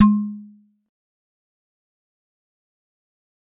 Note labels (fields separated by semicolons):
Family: mallet percussion; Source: acoustic; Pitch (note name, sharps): G#3; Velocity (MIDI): 50; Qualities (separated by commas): dark, fast decay, percussive